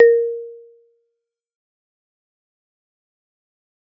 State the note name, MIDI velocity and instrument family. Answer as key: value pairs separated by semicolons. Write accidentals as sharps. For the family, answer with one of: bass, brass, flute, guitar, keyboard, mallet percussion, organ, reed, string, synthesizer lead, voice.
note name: A#4; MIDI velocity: 100; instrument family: mallet percussion